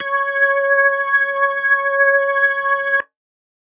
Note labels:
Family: organ; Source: electronic; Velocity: 100

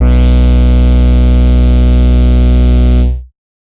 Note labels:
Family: bass; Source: synthesizer; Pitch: B1; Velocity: 25; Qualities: bright, distorted

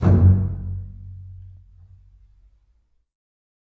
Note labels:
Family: string; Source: acoustic; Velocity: 127; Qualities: reverb

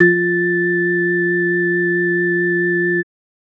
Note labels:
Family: organ; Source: electronic; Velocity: 127; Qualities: multiphonic

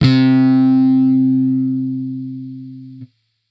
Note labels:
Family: bass; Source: electronic; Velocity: 127; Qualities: distorted

